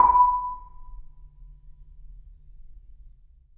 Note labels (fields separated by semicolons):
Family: mallet percussion; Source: acoustic; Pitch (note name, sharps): B5; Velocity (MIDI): 50; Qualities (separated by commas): reverb